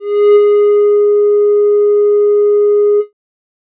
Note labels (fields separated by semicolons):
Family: bass; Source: synthesizer; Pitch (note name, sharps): G#4; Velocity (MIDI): 127; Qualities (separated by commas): dark